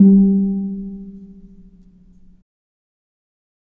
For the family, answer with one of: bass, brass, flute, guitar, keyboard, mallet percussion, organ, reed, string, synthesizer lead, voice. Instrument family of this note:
mallet percussion